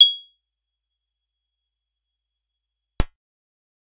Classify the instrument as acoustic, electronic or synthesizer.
acoustic